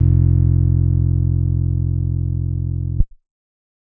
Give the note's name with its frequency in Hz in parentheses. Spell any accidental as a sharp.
F1 (43.65 Hz)